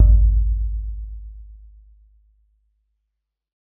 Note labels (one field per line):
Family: mallet percussion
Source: acoustic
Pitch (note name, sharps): G#1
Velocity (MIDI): 127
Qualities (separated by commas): dark, reverb